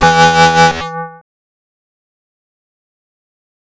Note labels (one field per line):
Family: bass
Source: synthesizer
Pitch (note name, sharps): E3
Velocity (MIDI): 127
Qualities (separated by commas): distorted, fast decay, multiphonic